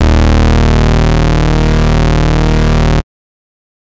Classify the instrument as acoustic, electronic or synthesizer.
synthesizer